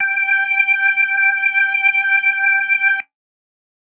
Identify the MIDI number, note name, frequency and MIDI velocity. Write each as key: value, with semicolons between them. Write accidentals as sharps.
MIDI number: 79; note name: G5; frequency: 784 Hz; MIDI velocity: 75